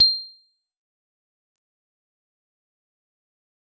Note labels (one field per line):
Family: mallet percussion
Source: acoustic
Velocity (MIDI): 50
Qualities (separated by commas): bright, fast decay